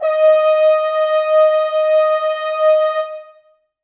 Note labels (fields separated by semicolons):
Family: brass; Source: acoustic; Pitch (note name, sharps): D#5; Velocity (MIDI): 127; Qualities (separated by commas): reverb